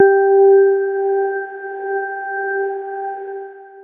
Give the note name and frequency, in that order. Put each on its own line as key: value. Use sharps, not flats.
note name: G4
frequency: 392 Hz